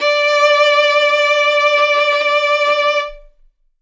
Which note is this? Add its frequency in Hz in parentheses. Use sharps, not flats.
D5 (587.3 Hz)